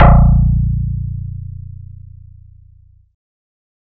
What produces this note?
synthesizer bass